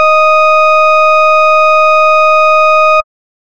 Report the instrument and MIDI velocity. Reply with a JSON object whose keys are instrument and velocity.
{"instrument": "synthesizer bass", "velocity": 127}